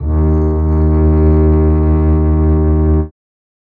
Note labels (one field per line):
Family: string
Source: acoustic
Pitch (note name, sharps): D#2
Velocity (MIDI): 50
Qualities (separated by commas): dark, reverb